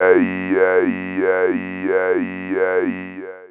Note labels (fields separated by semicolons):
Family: voice; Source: synthesizer; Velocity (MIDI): 75; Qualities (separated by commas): long release, non-linear envelope, tempo-synced